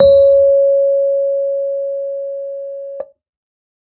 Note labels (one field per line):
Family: keyboard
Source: electronic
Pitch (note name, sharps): C#5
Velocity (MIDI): 50